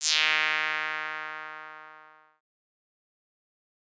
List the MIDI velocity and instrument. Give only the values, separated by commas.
25, synthesizer bass